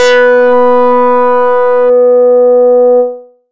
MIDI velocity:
100